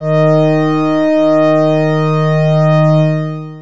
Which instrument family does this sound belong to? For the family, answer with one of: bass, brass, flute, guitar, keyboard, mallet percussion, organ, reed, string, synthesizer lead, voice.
organ